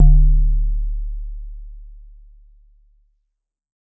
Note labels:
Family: mallet percussion; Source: acoustic; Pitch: D1; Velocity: 127; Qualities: dark

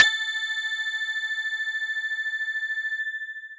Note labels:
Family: mallet percussion; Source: electronic; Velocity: 127; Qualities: long release

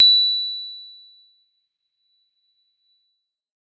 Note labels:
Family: keyboard; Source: electronic; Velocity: 100; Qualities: bright

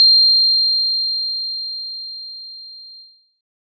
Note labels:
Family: mallet percussion; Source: acoustic; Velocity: 75; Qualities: bright

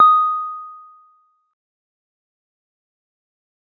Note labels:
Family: guitar; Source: synthesizer; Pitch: D#6; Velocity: 75; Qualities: dark, fast decay

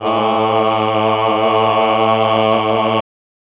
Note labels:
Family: voice; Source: electronic; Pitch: A2; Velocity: 127; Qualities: reverb

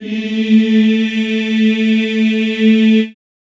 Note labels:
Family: voice; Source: acoustic; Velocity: 127; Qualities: reverb

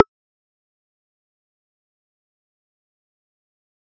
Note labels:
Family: mallet percussion; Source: acoustic; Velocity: 75; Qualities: fast decay, percussive

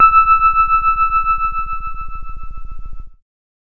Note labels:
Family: keyboard; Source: electronic; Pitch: E6; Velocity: 75; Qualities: dark

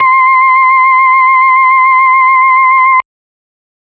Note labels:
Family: organ; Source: electronic; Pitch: C6; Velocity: 100

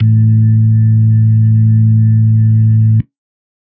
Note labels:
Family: organ; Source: electronic; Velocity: 100; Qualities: dark

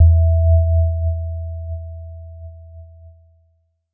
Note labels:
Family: keyboard; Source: electronic; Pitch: E2; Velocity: 100; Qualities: dark

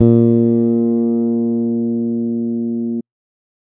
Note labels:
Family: bass; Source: electronic; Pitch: A#2; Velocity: 75

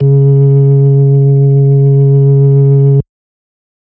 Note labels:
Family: organ; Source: electronic; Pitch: C#3; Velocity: 75; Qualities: distorted

